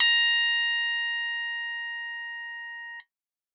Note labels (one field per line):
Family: keyboard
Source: electronic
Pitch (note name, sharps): A#5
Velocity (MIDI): 127